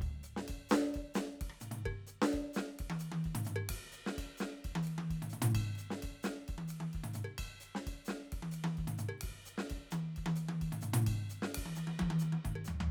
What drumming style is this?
Dominican merengue